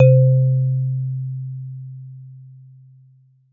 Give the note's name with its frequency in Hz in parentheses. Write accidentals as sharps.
C3 (130.8 Hz)